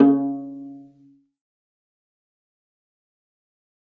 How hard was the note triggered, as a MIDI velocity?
25